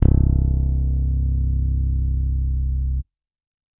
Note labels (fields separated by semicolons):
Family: bass; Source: electronic; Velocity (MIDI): 127